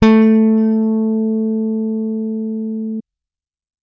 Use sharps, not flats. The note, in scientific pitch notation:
A3